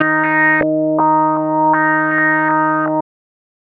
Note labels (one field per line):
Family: bass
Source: synthesizer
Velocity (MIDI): 75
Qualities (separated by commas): tempo-synced